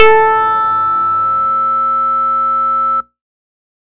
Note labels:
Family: bass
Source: synthesizer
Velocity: 75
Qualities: distorted

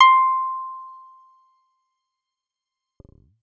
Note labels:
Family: bass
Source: synthesizer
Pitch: C6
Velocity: 75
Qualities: fast decay

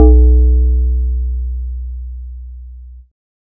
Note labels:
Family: bass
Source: synthesizer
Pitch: B1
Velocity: 25

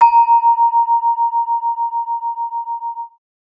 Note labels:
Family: mallet percussion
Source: acoustic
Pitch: A#5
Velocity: 100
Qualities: multiphonic

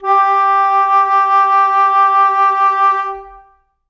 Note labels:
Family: flute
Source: acoustic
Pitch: G4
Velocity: 127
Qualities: long release, reverb

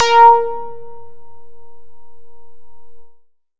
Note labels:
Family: bass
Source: synthesizer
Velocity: 50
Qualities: distorted

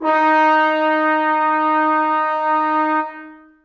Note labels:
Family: brass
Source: acoustic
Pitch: D#4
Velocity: 75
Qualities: reverb

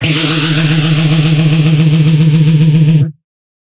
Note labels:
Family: guitar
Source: electronic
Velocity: 100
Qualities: bright, distorted

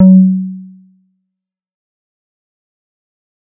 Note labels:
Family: bass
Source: synthesizer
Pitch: F#3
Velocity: 127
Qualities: dark, fast decay

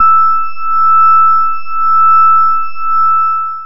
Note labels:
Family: bass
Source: synthesizer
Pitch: E6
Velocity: 50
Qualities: long release

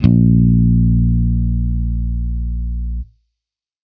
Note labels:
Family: bass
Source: electronic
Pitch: A#1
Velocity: 127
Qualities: distorted

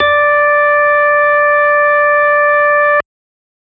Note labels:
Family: organ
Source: electronic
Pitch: D5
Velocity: 50

